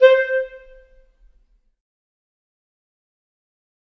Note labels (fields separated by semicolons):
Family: reed; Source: acoustic; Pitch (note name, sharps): C5; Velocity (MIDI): 75; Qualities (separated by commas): fast decay, reverb